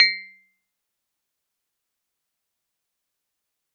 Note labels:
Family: keyboard; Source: electronic; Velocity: 25; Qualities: fast decay, percussive

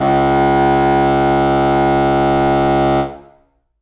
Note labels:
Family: reed; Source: acoustic; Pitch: C#2; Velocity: 127; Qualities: distorted, reverb

